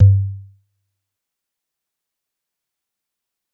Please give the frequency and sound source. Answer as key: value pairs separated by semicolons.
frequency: 98 Hz; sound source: acoustic